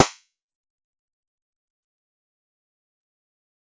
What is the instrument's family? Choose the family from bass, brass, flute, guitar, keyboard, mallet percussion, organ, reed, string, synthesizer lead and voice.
guitar